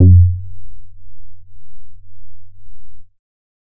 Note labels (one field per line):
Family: bass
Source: synthesizer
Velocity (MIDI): 25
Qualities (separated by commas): dark, distorted